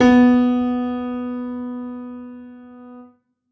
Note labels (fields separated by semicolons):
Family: keyboard; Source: acoustic; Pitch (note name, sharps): B3; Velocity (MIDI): 100; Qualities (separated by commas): reverb